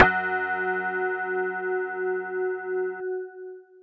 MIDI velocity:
100